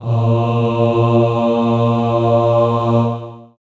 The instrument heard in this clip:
acoustic voice